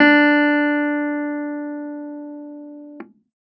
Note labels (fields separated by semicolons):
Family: keyboard; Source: electronic; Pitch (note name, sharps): D4; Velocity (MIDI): 50; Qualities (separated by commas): distorted